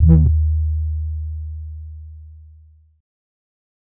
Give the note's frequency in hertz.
77.78 Hz